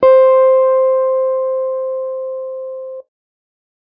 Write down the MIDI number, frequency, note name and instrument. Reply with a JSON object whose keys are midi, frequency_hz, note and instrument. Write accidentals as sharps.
{"midi": 72, "frequency_hz": 523.3, "note": "C5", "instrument": "electronic guitar"}